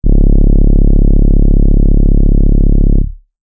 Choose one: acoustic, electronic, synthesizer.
electronic